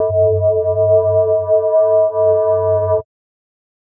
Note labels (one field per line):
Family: mallet percussion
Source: electronic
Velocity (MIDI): 50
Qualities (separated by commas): multiphonic, non-linear envelope